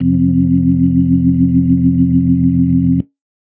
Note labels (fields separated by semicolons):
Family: organ; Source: electronic; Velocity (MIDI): 100